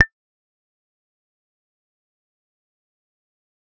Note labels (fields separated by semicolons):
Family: bass; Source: synthesizer; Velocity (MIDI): 50; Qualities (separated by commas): fast decay, percussive